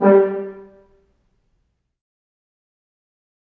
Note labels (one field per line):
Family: brass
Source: acoustic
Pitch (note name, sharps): G3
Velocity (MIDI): 75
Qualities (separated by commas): dark, fast decay, percussive, reverb